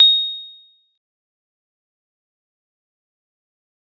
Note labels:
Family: guitar; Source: synthesizer; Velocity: 100; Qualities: dark, fast decay, percussive

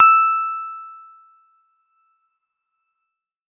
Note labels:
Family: keyboard; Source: electronic; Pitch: E6; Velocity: 75

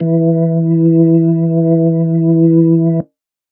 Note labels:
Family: organ; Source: electronic; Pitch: E3; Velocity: 100

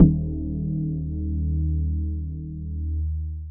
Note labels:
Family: mallet percussion; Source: electronic; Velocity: 50; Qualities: long release

